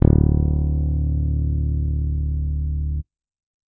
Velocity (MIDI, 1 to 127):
127